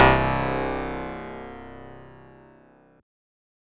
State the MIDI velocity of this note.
75